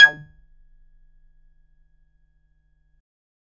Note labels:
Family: bass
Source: synthesizer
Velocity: 50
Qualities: percussive

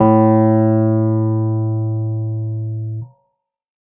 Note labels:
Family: keyboard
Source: electronic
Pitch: A2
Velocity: 100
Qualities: distorted

